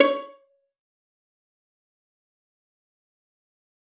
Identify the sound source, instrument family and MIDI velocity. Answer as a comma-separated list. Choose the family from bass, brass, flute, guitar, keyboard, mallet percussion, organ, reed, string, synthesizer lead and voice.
acoustic, string, 50